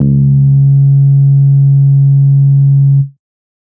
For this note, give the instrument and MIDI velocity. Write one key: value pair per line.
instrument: synthesizer bass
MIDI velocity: 100